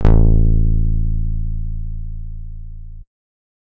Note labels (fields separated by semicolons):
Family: guitar; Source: electronic; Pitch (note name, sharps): A0; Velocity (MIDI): 25